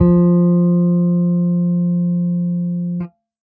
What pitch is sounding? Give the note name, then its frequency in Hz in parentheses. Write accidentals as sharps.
F3 (174.6 Hz)